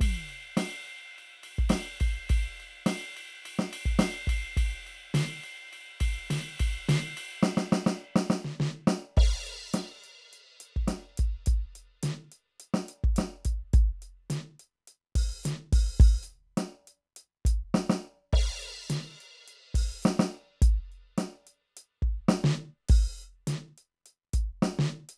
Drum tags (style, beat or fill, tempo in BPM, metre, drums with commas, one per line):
rock
beat
105 BPM
4/4
crash, ride, closed hi-hat, open hi-hat, hi-hat pedal, snare, kick